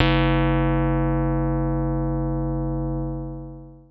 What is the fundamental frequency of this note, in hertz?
46.25 Hz